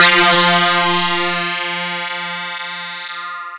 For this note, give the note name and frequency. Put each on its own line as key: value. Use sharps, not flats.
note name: F3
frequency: 174.6 Hz